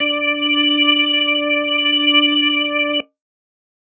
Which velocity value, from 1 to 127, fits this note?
100